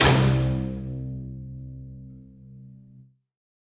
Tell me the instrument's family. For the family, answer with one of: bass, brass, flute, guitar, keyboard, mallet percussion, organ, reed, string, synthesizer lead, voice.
string